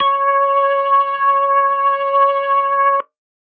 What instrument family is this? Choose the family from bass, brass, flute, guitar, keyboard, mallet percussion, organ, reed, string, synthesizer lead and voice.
organ